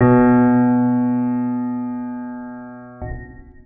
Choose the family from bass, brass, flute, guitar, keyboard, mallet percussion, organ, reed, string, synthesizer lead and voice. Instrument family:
organ